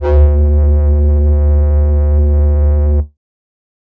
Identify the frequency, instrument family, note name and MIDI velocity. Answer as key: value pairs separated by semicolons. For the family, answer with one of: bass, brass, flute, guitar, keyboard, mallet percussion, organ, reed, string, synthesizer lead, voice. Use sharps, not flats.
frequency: 73.42 Hz; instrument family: flute; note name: D2; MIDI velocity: 100